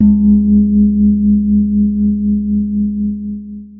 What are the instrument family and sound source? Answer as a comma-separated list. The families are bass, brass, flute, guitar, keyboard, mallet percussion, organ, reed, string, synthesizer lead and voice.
keyboard, electronic